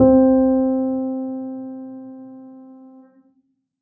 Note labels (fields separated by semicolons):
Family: keyboard; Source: acoustic; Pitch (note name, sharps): C4; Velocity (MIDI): 25; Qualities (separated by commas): dark, reverb